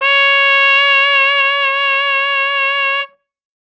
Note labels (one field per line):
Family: brass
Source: acoustic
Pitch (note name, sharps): C#5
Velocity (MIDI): 127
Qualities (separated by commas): bright